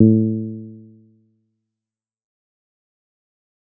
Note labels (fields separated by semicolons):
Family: bass; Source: synthesizer; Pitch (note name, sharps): A2; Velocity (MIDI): 50; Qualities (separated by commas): dark, fast decay